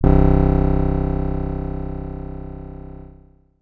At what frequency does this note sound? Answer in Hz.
32.7 Hz